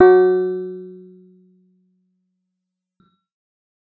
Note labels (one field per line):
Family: keyboard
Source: electronic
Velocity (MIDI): 25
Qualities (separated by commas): distorted, fast decay